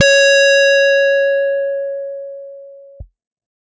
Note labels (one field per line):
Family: guitar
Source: electronic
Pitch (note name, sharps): C#5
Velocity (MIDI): 75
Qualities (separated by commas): bright, distorted